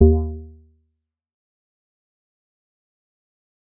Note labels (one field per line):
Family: bass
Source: synthesizer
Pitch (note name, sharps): D#2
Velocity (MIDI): 100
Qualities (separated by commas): dark, fast decay, percussive